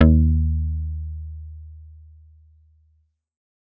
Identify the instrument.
electronic guitar